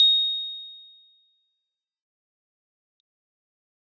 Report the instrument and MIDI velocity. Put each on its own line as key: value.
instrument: acoustic keyboard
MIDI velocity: 50